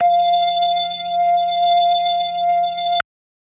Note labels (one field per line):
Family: organ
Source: electronic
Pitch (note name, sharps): F5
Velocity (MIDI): 100